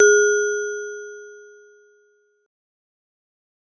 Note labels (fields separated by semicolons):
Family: mallet percussion; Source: acoustic; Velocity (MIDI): 127; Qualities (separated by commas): fast decay